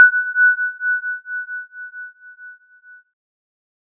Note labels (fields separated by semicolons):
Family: keyboard; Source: synthesizer; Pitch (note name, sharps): F#6; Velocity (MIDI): 50